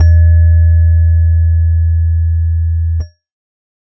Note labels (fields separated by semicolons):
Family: keyboard; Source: electronic; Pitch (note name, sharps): E2; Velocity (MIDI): 25